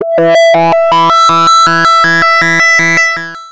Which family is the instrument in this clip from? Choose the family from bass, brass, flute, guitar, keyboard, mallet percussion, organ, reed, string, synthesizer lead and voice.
bass